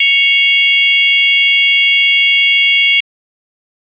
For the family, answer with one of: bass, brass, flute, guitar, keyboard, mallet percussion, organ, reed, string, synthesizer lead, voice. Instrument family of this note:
organ